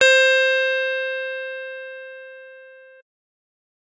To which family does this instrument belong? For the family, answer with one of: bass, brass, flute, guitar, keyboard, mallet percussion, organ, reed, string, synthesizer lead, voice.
keyboard